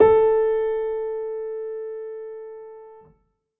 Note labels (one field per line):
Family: keyboard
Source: acoustic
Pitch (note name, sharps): A4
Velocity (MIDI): 25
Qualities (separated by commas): reverb